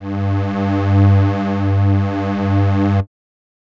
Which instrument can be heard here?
acoustic reed instrument